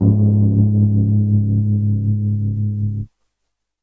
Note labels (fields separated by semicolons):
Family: keyboard; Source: electronic; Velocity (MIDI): 75